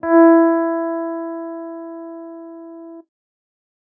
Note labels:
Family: guitar; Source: electronic; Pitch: E4; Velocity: 50; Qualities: non-linear envelope

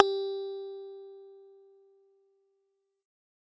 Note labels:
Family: bass; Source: synthesizer; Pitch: G4; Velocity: 25

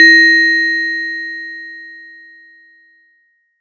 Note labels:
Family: mallet percussion; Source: acoustic; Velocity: 75

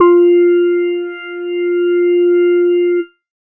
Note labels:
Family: organ; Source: electronic; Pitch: F4; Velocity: 100

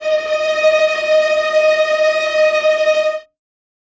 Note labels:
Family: string; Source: acoustic; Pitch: D#5; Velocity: 50; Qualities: bright, non-linear envelope, reverb

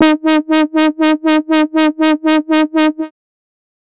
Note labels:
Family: bass; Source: synthesizer; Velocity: 50; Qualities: bright, distorted, tempo-synced

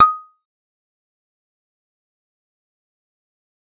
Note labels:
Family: bass; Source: synthesizer; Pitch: D#6; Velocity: 75; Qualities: fast decay, percussive

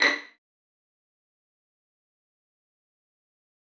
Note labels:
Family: string; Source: acoustic; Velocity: 75; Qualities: fast decay, percussive, reverb

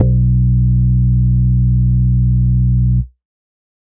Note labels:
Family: organ; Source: electronic; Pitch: B1; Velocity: 50

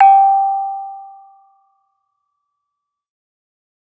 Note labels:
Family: mallet percussion; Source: acoustic; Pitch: G5; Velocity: 75

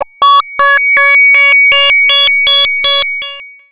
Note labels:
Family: bass; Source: synthesizer; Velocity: 127; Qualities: bright, distorted, long release, multiphonic, tempo-synced

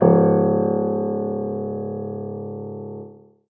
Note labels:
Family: keyboard; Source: acoustic; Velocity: 75; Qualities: reverb

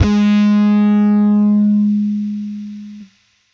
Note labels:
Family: bass; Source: electronic; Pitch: G#3; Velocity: 100; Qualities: bright, distorted

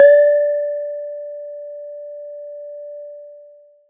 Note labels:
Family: mallet percussion; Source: acoustic; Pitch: D5; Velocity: 50; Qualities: long release

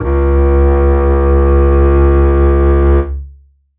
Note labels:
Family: string; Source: acoustic; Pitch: C#2; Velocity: 25; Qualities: long release, reverb

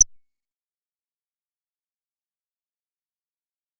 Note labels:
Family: bass; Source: synthesizer; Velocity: 100; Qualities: distorted, fast decay, percussive

